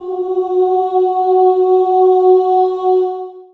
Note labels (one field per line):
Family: voice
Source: acoustic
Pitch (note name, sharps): F#4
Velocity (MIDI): 100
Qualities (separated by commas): long release, reverb